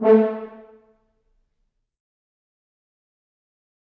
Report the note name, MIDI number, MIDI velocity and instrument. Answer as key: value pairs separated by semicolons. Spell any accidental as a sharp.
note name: A3; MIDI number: 57; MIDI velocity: 75; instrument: acoustic brass instrument